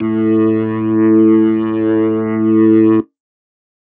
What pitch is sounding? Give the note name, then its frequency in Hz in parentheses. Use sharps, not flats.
A2 (110 Hz)